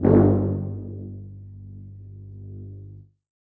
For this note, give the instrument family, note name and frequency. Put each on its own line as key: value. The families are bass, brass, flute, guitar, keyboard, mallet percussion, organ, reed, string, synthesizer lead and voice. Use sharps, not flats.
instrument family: brass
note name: G1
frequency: 49 Hz